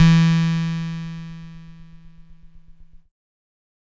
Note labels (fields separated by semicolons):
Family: keyboard; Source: electronic; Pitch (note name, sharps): E3; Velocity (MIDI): 50; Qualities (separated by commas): bright, distorted